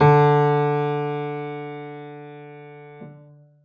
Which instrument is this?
acoustic keyboard